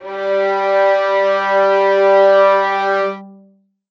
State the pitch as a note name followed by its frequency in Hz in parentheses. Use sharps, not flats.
G3 (196 Hz)